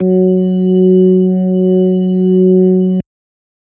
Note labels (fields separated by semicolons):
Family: organ; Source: electronic; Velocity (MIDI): 127